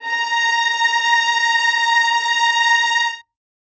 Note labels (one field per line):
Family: string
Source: acoustic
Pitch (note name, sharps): A#5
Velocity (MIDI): 75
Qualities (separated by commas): reverb